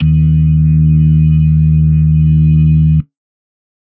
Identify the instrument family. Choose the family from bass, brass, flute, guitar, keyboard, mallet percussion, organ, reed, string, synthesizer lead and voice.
organ